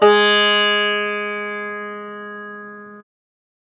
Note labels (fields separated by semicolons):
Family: guitar; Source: acoustic; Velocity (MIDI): 50; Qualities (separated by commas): bright, multiphonic, reverb